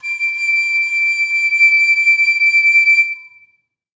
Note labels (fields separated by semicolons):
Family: flute; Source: acoustic; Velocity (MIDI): 50; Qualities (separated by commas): reverb